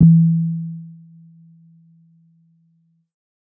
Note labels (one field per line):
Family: keyboard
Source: electronic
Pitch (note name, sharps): E3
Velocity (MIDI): 25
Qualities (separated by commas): dark